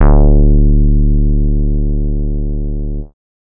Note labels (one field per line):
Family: bass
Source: synthesizer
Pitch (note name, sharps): D1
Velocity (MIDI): 127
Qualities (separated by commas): dark